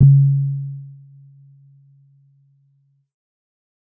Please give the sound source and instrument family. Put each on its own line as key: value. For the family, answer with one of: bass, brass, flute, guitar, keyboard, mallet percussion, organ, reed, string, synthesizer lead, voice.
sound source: electronic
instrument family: keyboard